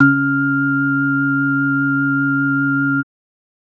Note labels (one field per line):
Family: organ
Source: electronic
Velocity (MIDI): 127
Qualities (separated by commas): multiphonic